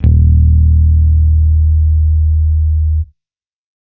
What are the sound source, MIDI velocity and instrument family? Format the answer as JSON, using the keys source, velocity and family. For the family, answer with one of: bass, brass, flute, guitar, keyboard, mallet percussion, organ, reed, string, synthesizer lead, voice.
{"source": "electronic", "velocity": 100, "family": "bass"}